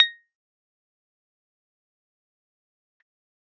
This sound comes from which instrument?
electronic keyboard